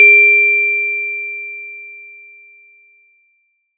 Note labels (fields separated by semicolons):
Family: mallet percussion; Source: acoustic; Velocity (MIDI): 50